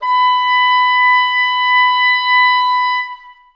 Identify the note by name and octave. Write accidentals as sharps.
B5